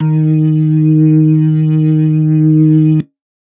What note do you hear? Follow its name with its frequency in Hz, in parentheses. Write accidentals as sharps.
D#3 (155.6 Hz)